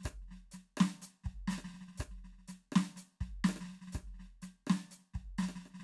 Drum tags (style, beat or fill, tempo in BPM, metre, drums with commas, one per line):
New Orleans second line
beat
124 BPM
4/4
hi-hat pedal, snare, cross-stick, kick